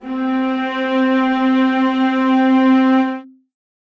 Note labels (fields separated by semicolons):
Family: string; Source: acoustic; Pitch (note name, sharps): C4; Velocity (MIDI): 50; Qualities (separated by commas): reverb